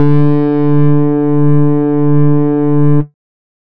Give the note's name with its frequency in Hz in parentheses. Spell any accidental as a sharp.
D3 (146.8 Hz)